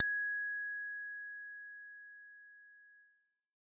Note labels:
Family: bass; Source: synthesizer; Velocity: 127; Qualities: distorted

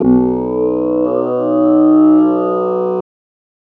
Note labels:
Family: voice; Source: synthesizer; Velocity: 50; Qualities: distorted

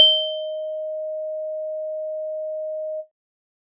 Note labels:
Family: keyboard; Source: electronic; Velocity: 100

